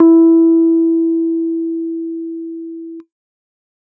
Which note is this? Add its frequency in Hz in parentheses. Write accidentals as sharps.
E4 (329.6 Hz)